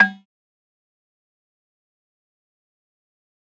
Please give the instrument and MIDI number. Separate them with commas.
acoustic mallet percussion instrument, 55